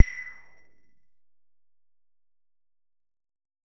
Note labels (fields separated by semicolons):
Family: bass; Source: synthesizer; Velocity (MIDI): 25; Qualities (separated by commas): distorted, percussive